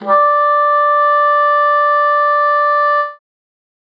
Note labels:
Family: reed; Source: acoustic; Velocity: 75

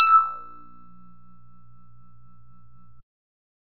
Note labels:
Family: bass; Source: synthesizer; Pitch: E6; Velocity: 127

